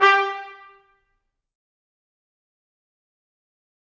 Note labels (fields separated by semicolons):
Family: brass; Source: acoustic; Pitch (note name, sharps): G4; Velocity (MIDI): 100; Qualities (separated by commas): fast decay, percussive, reverb